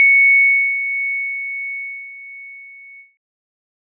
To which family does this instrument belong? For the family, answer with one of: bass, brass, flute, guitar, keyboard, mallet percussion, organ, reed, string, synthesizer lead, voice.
keyboard